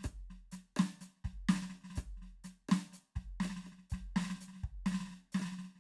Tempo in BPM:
124 BPM